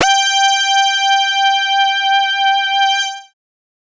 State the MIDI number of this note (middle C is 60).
79